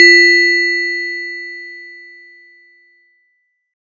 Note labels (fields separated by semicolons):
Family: mallet percussion; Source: acoustic; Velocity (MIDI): 127; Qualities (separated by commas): bright